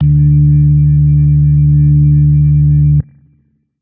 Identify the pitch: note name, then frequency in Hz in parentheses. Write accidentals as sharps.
D2 (73.42 Hz)